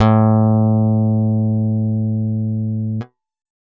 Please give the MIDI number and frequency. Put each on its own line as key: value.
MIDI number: 45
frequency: 110 Hz